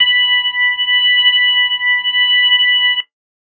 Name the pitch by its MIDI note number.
83